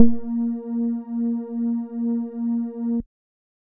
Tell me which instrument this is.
synthesizer bass